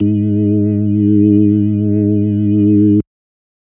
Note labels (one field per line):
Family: organ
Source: electronic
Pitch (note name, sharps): G#2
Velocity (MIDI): 25